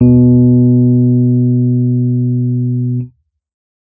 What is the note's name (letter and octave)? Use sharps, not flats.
B2